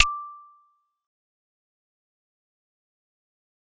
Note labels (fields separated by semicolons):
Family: mallet percussion; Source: acoustic; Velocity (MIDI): 25; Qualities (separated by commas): fast decay, percussive